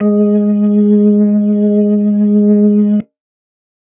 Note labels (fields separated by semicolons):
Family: organ; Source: electronic; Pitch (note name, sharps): G#3; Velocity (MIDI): 100